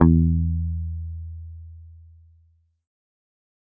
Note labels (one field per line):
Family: guitar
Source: electronic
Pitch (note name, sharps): E2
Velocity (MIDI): 25